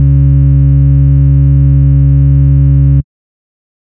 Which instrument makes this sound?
synthesizer bass